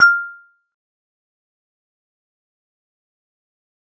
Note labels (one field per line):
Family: mallet percussion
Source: acoustic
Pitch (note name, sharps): F6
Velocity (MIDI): 75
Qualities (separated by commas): fast decay, percussive